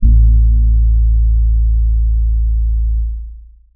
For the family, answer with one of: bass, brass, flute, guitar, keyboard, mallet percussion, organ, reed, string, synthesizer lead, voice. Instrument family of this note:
keyboard